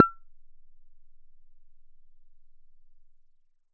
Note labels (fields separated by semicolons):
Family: bass; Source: synthesizer; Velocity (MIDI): 127